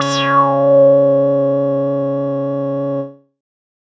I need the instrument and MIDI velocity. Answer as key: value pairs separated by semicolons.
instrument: synthesizer bass; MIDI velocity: 75